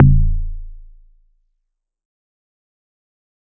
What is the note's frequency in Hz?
27.5 Hz